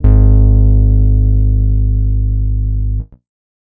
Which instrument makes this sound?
acoustic guitar